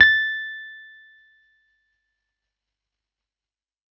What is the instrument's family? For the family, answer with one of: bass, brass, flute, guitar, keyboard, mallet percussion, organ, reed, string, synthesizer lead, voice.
keyboard